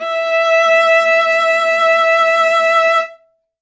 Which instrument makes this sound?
acoustic string instrument